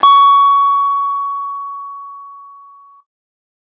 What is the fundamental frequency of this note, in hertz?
1109 Hz